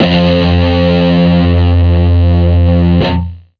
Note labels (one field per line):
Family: guitar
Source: electronic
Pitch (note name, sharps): F2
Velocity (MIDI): 127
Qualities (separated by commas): distorted, long release